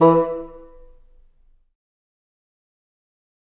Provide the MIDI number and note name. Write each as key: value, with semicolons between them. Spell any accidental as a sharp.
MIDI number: 52; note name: E3